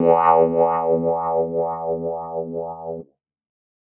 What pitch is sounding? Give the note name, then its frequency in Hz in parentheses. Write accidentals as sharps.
E2 (82.41 Hz)